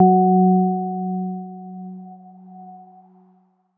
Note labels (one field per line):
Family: keyboard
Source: electronic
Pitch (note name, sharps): F#3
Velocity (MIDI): 100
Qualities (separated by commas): dark